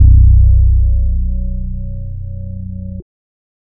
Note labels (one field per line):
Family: bass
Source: synthesizer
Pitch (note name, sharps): B0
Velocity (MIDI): 25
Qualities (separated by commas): distorted, multiphonic